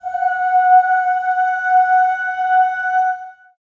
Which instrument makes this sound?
acoustic voice